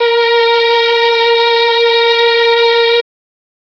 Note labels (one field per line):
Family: string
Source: electronic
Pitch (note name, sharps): A#4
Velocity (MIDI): 127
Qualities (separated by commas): distorted, reverb